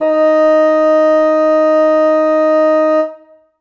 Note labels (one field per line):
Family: reed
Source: acoustic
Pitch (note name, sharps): D#4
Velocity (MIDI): 127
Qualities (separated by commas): reverb